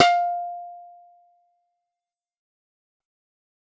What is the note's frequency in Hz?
698.5 Hz